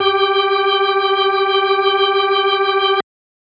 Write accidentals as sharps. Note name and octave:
G4